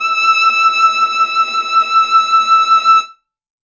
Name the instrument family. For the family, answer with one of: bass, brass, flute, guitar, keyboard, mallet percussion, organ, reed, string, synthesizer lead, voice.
string